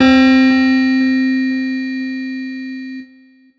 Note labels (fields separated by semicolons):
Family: keyboard; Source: electronic; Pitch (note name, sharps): C4; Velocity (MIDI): 127; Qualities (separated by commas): bright, distorted